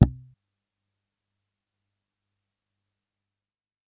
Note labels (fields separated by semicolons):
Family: bass; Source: electronic; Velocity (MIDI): 25; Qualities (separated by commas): fast decay, percussive